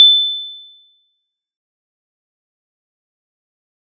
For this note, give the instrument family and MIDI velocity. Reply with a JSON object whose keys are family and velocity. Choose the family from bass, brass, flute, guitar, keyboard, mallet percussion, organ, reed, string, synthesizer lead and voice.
{"family": "mallet percussion", "velocity": 127}